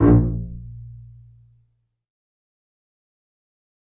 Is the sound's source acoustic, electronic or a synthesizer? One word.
acoustic